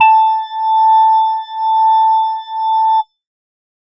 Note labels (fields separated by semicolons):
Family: organ; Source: electronic; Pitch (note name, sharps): A5; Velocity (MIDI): 75